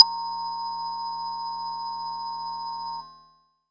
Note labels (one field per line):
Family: bass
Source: synthesizer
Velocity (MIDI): 50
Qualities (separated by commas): bright, multiphonic